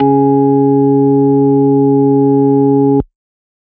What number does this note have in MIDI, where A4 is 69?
49